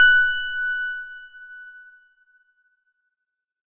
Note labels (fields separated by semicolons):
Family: organ; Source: electronic; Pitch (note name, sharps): F#6; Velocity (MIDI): 50; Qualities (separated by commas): bright